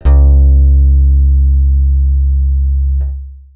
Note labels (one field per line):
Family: bass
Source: synthesizer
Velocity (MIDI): 50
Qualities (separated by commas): dark, long release